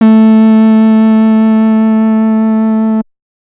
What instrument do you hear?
synthesizer bass